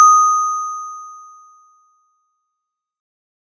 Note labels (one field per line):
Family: mallet percussion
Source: acoustic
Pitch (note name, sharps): D#6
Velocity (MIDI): 127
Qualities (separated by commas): bright, fast decay